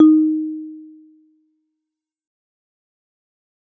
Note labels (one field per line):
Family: mallet percussion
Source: acoustic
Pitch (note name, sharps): D#4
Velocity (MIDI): 50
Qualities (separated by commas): fast decay